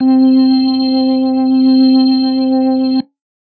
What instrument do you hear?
electronic organ